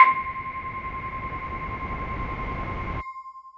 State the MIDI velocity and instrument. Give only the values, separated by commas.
25, synthesizer voice